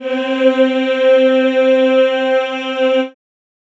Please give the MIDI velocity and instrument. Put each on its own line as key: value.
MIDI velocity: 127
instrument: acoustic voice